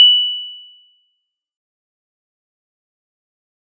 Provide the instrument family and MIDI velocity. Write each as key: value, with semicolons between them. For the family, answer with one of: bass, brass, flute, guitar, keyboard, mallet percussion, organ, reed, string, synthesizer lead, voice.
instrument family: mallet percussion; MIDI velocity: 127